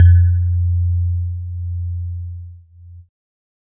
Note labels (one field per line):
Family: keyboard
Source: electronic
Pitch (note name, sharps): F2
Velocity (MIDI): 75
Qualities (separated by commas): multiphonic